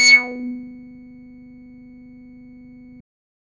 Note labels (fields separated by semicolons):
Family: bass; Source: synthesizer; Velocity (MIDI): 100; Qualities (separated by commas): distorted